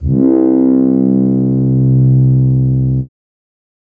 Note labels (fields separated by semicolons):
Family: keyboard; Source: synthesizer; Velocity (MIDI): 75